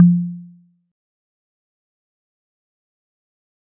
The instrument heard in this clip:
acoustic mallet percussion instrument